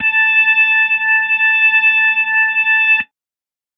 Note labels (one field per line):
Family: organ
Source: electronic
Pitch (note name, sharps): A5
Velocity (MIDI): 50